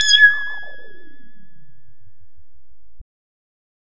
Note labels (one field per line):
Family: bass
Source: synthesizer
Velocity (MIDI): 100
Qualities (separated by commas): bright, distorted